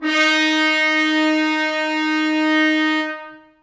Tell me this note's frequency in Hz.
311.1 Hz